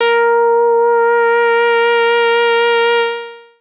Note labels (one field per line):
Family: bass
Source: synthesizer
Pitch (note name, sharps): A#4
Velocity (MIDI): 25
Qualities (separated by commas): distorted, long release